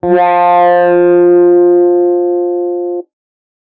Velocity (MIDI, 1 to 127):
100